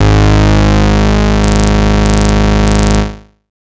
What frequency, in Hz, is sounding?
51.91 Hz